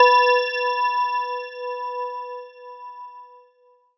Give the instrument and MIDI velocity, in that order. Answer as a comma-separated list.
electronic mallet percussion instrument, 50